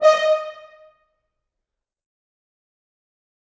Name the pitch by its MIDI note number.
75